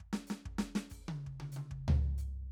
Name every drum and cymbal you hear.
hi-hat pedal, snare, high tom, floor tom and kick